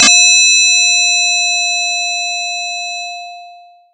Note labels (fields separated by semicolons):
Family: mallet percussion; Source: acoustic; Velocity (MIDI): 75; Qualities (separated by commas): bright, distorted, long release